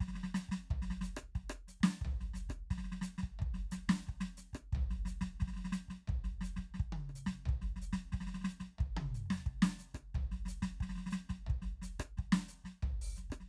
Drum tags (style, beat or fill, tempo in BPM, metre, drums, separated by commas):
samba, beat, 89 BPM, 4/4, open hi-hat, hi-hat pedal, snare, cross-stick, high tom, floor tom, kick